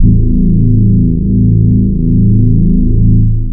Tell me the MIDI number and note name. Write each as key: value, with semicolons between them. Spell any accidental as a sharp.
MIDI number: 21; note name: A0